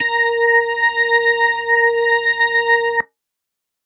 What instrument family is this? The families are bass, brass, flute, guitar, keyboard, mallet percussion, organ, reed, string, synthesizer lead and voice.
organ